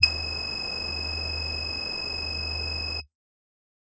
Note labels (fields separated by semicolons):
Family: voice; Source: synthesizer; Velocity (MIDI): 75; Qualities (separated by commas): multiphonic